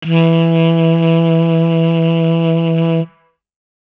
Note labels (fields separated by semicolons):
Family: reed; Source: acoustic; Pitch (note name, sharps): E3; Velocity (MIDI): 25